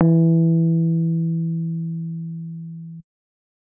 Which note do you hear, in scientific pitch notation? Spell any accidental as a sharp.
E3